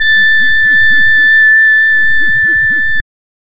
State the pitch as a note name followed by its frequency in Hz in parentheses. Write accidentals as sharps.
A6 (1760 Hz)